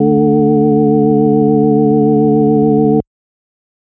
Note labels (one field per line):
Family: organ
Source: electronic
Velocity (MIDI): 100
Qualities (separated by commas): multiphonic